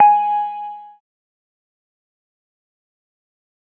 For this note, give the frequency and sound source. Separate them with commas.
830.6 Hz, electronic